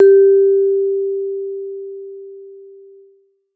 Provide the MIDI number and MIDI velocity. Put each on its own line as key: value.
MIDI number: 67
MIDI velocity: 50